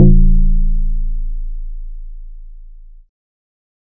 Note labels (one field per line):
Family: bass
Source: synthesizer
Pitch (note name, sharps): A0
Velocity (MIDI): 75